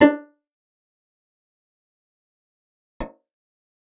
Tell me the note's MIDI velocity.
25